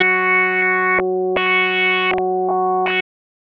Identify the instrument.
synthesizer bass